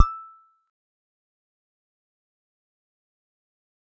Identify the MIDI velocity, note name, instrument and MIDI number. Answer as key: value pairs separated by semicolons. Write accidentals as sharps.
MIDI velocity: 25; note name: E6; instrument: electronic guitar; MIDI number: 88